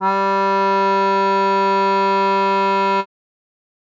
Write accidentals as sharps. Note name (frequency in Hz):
G3 (196 Hz)